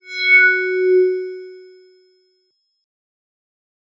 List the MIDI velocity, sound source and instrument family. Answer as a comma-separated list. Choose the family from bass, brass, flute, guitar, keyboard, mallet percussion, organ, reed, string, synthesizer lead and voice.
50, electronic, mallet percussion